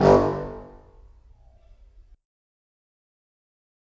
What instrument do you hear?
acoustic reed instrument